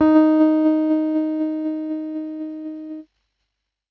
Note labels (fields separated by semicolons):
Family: keyboard; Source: electronic; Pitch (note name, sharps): D#4; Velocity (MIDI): 75; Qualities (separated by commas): distorted, tempo-synced